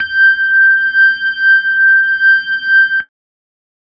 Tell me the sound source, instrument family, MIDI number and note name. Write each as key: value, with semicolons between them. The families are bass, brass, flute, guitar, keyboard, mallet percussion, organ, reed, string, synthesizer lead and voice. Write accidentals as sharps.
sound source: electronic; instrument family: keyboard; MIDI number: 91; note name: G6